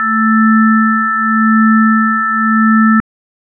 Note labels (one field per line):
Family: organ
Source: electronic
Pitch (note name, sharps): A3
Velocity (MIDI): 127